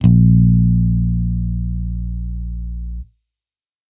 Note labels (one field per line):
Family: bass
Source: electronic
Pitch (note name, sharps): A#1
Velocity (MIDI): 75